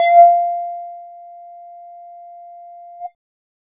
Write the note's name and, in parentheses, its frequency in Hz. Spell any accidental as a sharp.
F5 (698.5 Hz)